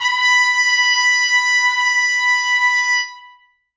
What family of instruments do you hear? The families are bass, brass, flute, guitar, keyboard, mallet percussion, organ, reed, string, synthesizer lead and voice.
brass